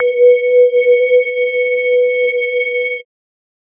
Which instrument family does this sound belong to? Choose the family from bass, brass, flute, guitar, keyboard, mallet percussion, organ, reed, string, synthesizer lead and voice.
mallet percussion